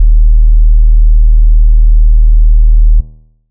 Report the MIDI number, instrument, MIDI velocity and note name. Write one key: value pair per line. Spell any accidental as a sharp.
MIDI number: 27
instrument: synthesizer bass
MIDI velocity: 127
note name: D#1